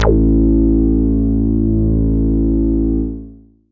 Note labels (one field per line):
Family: bass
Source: synthesizer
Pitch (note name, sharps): A1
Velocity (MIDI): 127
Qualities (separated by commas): distorted, long release